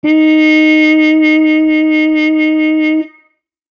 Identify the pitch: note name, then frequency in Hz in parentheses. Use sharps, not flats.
D#4 (311.1 Hz)